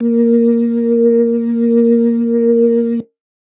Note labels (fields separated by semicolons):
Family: organ; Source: electronic; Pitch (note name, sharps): A#3; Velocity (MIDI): 75; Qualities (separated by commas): dark